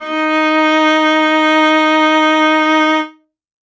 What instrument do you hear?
acoustic string instrument